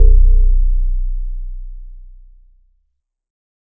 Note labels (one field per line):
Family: keyboard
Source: electronic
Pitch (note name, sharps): B0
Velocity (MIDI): 75